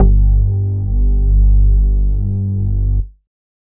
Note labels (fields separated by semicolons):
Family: bass; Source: synthesizer; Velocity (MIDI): 127